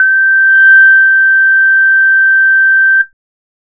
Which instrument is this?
synthesizer bass